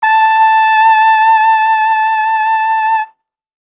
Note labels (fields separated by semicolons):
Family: brass; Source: acoustic; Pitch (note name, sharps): A5; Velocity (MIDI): 50